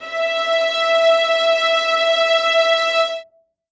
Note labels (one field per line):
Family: string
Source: acoustic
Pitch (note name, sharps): E5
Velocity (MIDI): 50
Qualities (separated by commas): reverb